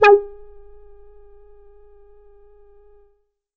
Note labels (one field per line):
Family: bass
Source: synthesizer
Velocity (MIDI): 25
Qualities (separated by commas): distorted, percussive, tempo-synced